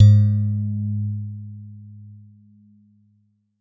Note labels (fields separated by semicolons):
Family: mallet percussion; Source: acoustic; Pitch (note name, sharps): G#2; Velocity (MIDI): 75